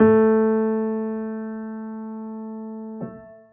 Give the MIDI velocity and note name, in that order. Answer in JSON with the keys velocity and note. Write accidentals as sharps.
{"velocity": 25, "note": "A3"}